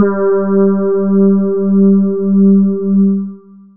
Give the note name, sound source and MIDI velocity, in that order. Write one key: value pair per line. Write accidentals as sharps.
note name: G3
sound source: synthesizer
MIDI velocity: 100